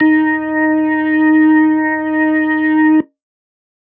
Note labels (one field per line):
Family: organ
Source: electronic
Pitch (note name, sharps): D#4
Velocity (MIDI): 100